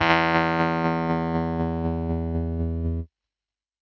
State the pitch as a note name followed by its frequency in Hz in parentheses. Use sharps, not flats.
E2 (82.41 Hz)